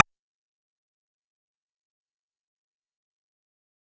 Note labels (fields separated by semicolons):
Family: bass; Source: synthesizer; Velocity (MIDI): 75; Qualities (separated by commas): distorted, fast decay, percussive